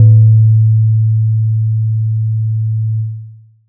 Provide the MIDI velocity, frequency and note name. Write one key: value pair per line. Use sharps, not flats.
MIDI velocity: 25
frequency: 110 Hz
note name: A2